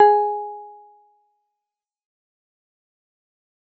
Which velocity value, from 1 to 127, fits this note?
75